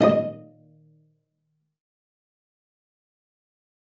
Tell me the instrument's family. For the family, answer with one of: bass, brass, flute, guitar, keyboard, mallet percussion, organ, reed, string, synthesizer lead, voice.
string